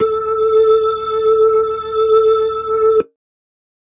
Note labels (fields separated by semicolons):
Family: organ; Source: electronic; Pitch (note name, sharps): A4; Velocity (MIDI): 127